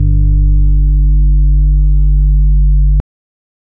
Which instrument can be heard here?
electronic organ